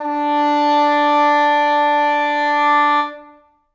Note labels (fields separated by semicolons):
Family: reed; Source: acoustic; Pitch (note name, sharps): D4; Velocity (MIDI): 127; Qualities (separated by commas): reverb